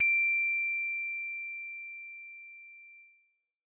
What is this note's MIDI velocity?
100